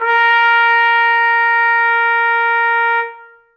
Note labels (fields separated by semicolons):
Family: brass; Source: acoustic; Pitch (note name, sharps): A#4; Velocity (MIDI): 75; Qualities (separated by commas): reverb